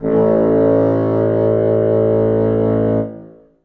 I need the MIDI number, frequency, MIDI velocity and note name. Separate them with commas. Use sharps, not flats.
33, 55 Hz, 50, A1